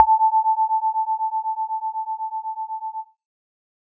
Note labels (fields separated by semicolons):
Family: synthesizer lead; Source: synthesizer; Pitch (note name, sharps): A5; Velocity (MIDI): 25